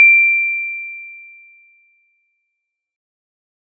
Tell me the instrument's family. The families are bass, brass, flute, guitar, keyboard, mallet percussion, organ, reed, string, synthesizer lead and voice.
mallet percussion